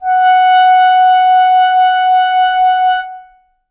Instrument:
acoustic reed instrument